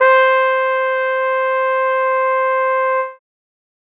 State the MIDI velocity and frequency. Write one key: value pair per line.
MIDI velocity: 25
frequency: 523.3 Hz